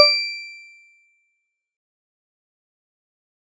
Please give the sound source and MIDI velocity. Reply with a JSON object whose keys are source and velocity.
{"source": "acoustic", "velocity": 127}